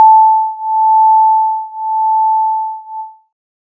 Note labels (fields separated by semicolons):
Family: synthesizer lead; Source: synthesizer; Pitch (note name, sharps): A5; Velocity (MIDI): 75